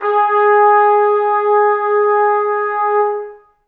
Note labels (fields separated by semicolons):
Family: brass; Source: acoustic; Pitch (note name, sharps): G#4; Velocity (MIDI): 25; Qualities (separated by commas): reverb